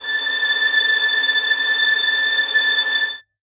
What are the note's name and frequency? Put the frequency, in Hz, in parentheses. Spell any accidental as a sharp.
A6 (1760 Hz)